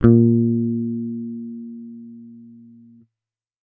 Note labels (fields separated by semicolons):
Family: bass; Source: electronic; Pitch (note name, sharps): A#2; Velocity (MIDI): 75